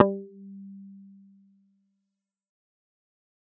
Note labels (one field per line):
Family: bass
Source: synthesizer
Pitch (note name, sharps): G3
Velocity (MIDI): 100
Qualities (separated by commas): fast decay